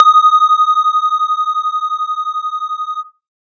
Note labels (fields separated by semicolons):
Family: synthesizer lead; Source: synthesizer; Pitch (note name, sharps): D#6; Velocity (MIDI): 100; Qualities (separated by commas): distorted